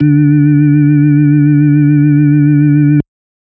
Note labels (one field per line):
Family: organ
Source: electronic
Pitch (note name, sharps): D3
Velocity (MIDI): 50